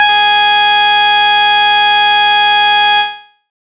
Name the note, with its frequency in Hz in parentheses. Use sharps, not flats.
G#5 (830.6 Hz)